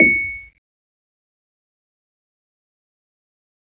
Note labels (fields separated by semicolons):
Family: keyboard; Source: electronic; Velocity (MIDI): 25; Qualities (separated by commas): bright, fast decay, percussive